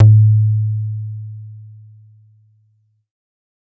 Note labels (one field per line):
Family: bass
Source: synthesizer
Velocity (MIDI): 75